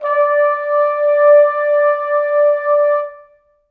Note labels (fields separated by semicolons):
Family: brass; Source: acoustic; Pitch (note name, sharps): D5; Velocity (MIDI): 25; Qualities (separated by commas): reverb